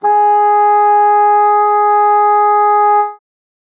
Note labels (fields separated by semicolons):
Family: reed; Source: acoustic; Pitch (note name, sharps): G#4; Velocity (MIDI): 100